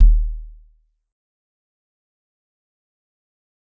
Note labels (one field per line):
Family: mallet percussion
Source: acoustic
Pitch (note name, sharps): D#1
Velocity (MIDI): 75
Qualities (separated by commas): dark, fast decay, percussive